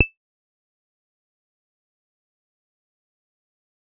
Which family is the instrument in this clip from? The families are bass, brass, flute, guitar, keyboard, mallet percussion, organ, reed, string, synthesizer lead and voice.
bass